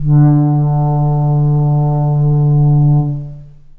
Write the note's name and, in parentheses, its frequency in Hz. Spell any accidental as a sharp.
D3 (146.8 Hz)